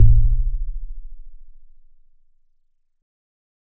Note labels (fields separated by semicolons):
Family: organ; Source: electronic; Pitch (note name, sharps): A-1; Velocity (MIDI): 25